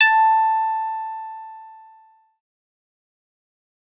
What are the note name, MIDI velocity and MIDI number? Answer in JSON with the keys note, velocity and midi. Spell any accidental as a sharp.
{"note": "A5", "velocity": 25, "midi": 81}